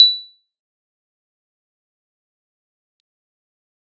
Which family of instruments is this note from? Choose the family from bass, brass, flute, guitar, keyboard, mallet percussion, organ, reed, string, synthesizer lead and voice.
keyboard